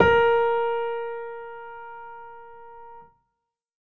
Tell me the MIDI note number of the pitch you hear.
70